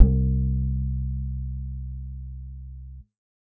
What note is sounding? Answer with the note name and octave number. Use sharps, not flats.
C2